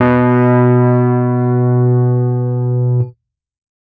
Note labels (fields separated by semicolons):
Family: keyboard; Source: electronic; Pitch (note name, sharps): B2; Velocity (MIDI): 127; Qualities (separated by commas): dark